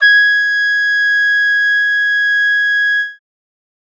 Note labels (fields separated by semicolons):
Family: reed; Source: acoustic; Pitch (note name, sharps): G#6; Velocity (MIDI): 50; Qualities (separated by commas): bright